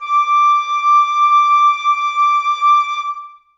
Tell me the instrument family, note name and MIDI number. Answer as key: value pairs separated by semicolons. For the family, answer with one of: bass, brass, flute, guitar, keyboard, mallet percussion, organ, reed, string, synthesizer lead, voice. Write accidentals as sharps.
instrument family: flute; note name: D6; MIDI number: 86